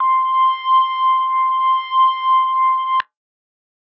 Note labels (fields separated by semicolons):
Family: organ; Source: electronic; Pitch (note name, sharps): C6; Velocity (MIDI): 127